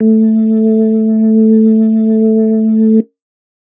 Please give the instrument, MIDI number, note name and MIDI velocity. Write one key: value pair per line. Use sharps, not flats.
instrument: electronic organ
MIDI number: 57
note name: A3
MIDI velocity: 75